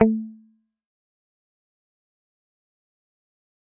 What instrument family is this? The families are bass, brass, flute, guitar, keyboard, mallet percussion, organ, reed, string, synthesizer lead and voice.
guitar